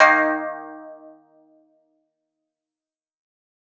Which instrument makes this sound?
acoustic guitar